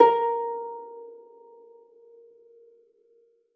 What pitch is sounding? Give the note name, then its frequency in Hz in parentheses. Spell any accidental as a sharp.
A#4 (466.2 Hz)